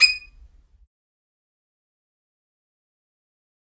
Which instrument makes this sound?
acoustic string instrument